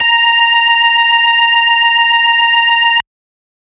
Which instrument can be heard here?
electronic organ